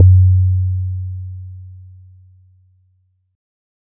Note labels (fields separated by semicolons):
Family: mallet percussion; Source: acoustic; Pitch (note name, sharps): F#2; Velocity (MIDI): 25